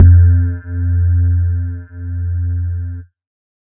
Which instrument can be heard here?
synthesizer lead